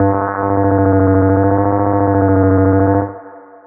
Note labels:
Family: bass; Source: synthesizer; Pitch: G2; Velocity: 100; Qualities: long release, reverb

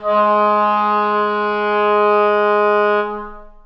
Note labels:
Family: reed; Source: acoustic; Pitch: G#3; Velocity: 50; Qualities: long release, reverb

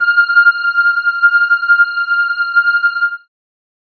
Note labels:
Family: keyboard; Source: synthesizer; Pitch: F6; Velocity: 75; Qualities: bright

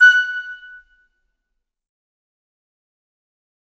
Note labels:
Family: flute; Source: acoustic; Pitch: F#6; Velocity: 100; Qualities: fast decay, percussive, reverb

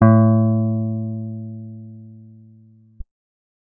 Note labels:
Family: guitar; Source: acoustic; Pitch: A2; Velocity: 25

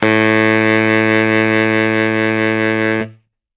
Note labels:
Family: reed; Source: acoustic; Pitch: A2; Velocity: 100; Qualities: bright

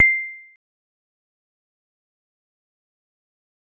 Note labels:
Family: mallet percussion; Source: acoustic; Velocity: 50; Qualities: fast decay, percussive

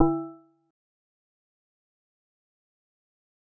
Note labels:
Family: mallet percussion; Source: synthesizer; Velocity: 25; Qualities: fast decay, multiphonic, percussive

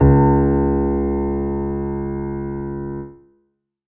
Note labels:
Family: keyboard; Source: acoustic; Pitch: C#2; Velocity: 50; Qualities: reverb

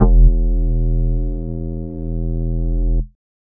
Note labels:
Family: flute; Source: synthesizer; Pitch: E1; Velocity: 100

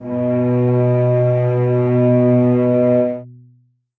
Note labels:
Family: string; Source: acoustic; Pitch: B2; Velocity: 25; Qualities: long release, reverb

